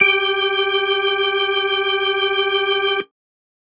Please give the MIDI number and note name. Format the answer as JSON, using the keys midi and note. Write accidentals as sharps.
{"midi": 67, "note": "G4"}